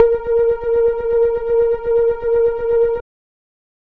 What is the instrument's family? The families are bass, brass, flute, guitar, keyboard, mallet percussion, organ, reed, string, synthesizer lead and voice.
bass